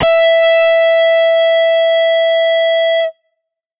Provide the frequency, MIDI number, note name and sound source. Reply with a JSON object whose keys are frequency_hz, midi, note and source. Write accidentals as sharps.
{"frequency_hz": 659.3, "midi": 76, "note": "E5", "source": "electronic"}